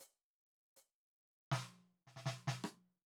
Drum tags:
reggae
fill
78 BPM
4/4
hi-hat pedal, snare, cross-stick

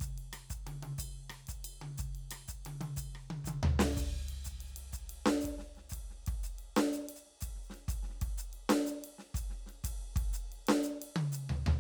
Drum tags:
Afro-Cuban bembé
beat
122 BPM
4/4
crash, ride, ride bell, hi-hat pedal, snare, cross-stick, high tom, floor tom, kick

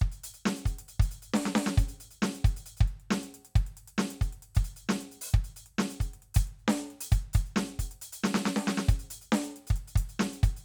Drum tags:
rock
beat
135 BPM
4/4
closed hi-hat, open hi-hat, snare, kick

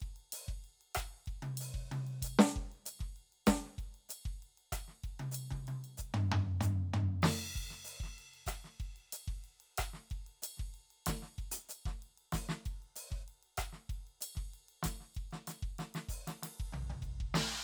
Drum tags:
Brazilian baião
beat
95 BPM
4/4
crash, ride, ride bell, closed hi-hat, hi-hat pedal, snare, cross-stick, high tom, mid tom, floor tom, kick

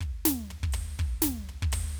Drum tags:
gospel
fill
120 BPM
4/4
open hi-hat, snare, floor tom, kick

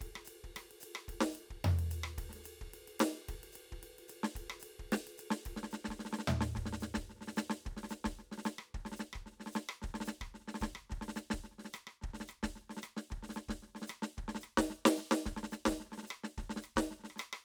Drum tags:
Brazilian baião
beat
110 BPM
4/4
ride, hi-hat pedal, snare, cross-stick, floor tom, kick

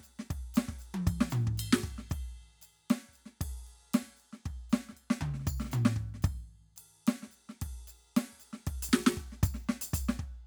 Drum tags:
funk
beat
115 BPM
4/4
ride, ride bell, percussion, snare, high tom, mid tom, floor tom, kick

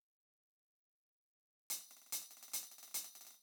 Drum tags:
hip-hop
fill
70 BPM
4/4
closed hi-hat

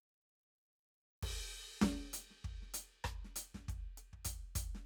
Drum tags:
soul
fill
98 BPM
4/4
crash, closed hi-hat, snare, cross-stick, kick

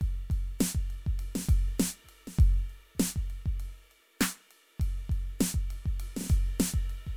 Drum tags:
Latin funk
beat
100 BPM
4/4
ride, hi-hat pedal, snare, kick

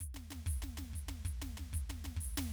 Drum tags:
Brazilian baião
fill
95 BPM
4/4
hi-hat pedal, snare, floor tom, kick

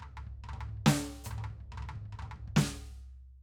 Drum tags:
half-time rock
fill
140 BPM
4/4
hi-hat pedal, snare, high tom, floor tom, kick

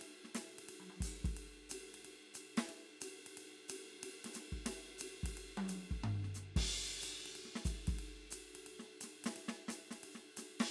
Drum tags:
medium-fast jazz
beat
180 BPM
4/4
ride, hi-hat pedal, snare, high tom, floor tom, kick

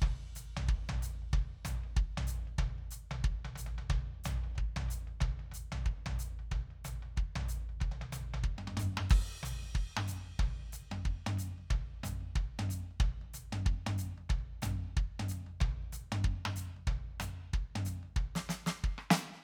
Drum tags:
swing
beat
185 BPM
4/4
crash, hi-hat pedal, snare, cross-stick, high tom, floor tom, kick

